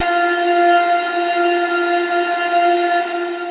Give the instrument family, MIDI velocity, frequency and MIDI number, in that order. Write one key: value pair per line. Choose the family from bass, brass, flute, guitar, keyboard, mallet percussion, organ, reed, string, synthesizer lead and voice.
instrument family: guitar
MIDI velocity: 50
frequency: 349.2 Hz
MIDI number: 65